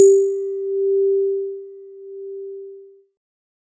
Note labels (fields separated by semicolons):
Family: keyboard; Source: electronic; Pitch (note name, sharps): G4; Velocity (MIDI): 100; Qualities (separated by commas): multiphonic